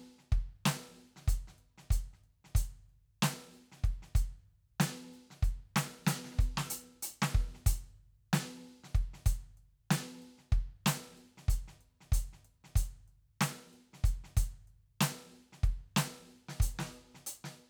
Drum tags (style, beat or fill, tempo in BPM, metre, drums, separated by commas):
hip-hop, beat, 94 BPM, 4/4, crash, closed hi-hat, snare, kick